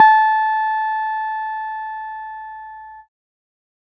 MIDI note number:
81